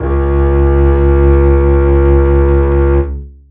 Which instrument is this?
acoustic string instrument